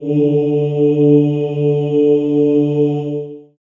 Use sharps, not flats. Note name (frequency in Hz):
D3 (146.8 Hz)